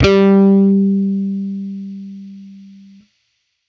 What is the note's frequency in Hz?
196 Hz